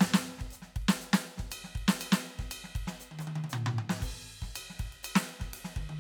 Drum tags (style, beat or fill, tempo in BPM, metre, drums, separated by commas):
songo, beat, 120 BPM, 4/4, crash, ride, ride bell, hi-hat pedal, snare, cross-stick, high tom, mid tom, kick